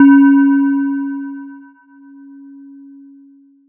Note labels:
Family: mallet percussion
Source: electronic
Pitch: C#4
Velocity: 50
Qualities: multiphonic

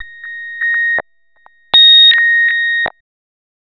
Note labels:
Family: bass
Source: synthesizer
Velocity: 100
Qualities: tempo-synced

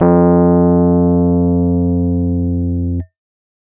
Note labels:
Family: keyboard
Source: electronic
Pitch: F2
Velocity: 75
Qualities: distorted

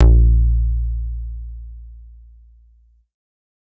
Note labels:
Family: bass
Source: synthesizer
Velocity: 75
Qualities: distorted

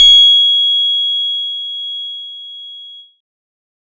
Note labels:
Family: keyboard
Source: electronic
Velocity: 25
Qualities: bright

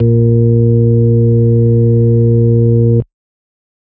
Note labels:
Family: organ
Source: electronic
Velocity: 50

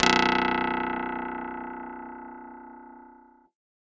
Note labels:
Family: guitar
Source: acoustic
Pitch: B0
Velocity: 75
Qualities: bright

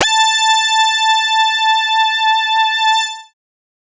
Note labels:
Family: bass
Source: synthesizer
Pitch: A5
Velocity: 50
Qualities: bright, distorted, multiphonic

